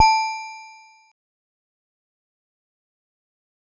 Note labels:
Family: mallet percussion; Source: acoustic; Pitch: A5; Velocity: 25; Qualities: fast decay, percussive

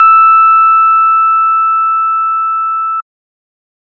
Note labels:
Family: organ; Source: electronic; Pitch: E6; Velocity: 127

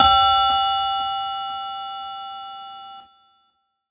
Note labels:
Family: keyboard; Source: electronic; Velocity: 100; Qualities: bright, distorted

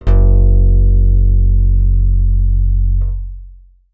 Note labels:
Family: bass; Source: synthesizer; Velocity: 50; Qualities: dark, long release

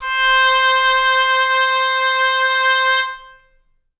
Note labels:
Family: reed; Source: acoustic; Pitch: C5; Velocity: 75; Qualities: reverb

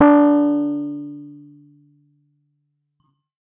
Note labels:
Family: keyboard; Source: electronic; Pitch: D4; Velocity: 75; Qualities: distorted

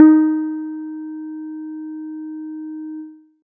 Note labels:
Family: guitar; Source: synthesizer; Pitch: D#4; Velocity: 50

